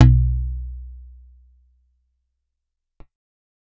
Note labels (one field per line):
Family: guitar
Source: acoustic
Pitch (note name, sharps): B1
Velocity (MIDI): 127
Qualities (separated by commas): dark